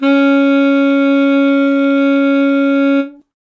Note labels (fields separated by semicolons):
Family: reed; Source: acoustic; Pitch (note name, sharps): C#4; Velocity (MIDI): 50; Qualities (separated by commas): reverb